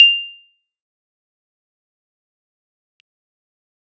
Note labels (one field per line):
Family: keyboard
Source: electronic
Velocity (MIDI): 50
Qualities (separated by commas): bright, fast decay, percussive